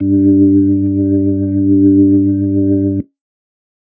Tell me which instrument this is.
electronic organ